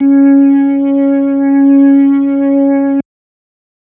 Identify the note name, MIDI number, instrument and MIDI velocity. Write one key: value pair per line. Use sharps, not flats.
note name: C#4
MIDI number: 61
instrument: electronic organ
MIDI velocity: 25